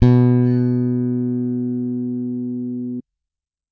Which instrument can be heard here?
electronic bass